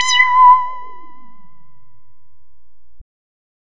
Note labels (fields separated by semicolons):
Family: bass; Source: synthesizer; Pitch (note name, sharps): B5; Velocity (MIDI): 100; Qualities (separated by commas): distorted